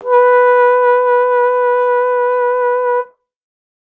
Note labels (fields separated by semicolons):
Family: brass; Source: acoustic; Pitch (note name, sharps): B4; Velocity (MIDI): 25